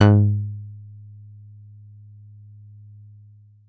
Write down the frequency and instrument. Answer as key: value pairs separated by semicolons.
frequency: 103.8 Hz; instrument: synthesizer guitar